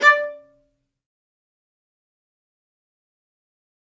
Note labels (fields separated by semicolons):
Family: string; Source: acoustic; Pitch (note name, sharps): D5; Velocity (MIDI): 75; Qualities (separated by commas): fast decay, percussive, reverb